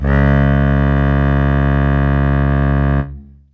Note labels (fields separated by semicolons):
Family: reed; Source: acoustic; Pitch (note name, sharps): C#2; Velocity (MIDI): 100; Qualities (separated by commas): reverb